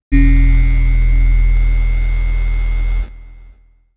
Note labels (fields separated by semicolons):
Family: keyboard; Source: electronic; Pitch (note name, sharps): E1; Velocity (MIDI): 25; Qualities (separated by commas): bright, distorted, long release